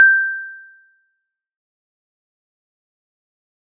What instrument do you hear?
acoustic mallet percussion instrument